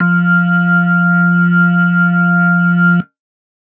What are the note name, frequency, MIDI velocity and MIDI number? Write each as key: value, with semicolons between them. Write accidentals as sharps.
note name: F3; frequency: 174.6 Hz; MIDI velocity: 50; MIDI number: 53